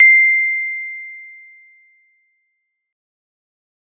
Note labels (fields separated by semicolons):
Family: mallet percussion; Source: acoustic; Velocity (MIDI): 75